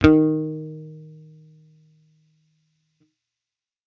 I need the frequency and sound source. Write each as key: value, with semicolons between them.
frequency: 155.6 Hz; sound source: electronic